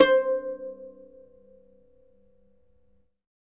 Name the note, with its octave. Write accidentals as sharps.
C5